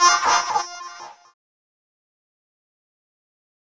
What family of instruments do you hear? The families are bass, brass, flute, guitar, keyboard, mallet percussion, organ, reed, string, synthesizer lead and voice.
keyboard